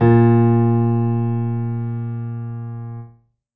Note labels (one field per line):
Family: keyboard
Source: acoustic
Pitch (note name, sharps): A#2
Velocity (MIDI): 75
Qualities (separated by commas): reverb